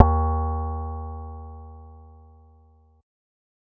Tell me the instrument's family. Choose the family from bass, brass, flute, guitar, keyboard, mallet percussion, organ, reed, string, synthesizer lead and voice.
bass